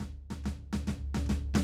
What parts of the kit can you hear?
snare, floor tom and kick